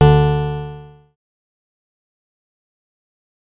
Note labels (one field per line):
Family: bass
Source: synthesizer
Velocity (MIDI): 25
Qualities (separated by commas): bright, distorted, fast decay